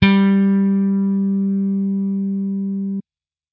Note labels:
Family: bass; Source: electronic; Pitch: G3; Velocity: 100

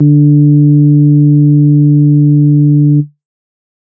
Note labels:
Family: organ; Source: electronic; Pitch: D3; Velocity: 100; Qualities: dark

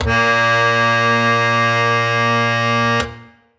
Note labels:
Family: reed; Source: acoustic; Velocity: 100

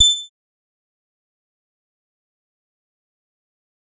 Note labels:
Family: bass; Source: synthesizer; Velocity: 75; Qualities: bright, distorted, fast decay, percussive

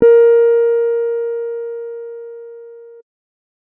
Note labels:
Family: keyboard; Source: electronic; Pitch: A#4; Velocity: 25; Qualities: dark

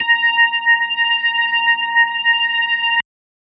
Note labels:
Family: organ; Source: electronic; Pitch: A#5; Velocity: 100; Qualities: distorted

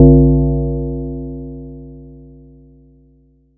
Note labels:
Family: mallet percussion; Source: acoustic; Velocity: 100; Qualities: multiphonic

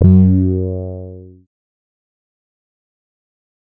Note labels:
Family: bass; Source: synthesizer; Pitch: F#2; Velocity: 50; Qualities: distorted, fast decay

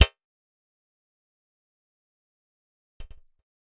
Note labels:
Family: bass; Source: synthesizer; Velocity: 75; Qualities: fast decay, percussive

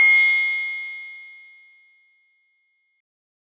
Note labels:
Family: bass; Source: synthesizer; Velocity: 127; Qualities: distorted

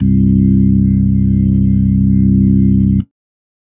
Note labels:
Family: organ; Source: electronic; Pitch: C1; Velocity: 100; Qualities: dark

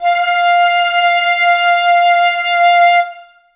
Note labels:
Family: reed; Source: acoustic; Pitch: F5; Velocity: 127; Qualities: reverb

